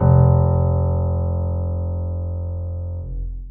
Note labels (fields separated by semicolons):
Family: keyboard; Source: acoustic; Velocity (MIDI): 75; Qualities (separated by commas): reverb